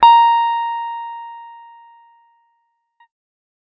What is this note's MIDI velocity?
100